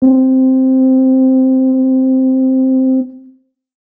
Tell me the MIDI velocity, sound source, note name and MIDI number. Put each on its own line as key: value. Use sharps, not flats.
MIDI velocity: 25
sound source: acoustic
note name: C4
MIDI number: 60